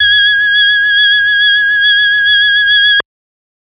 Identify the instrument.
electronic organ